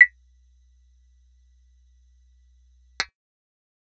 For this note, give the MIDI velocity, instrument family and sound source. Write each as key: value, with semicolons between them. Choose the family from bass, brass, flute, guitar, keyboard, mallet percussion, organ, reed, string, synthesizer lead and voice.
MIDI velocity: 127; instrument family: bass; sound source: synthesizer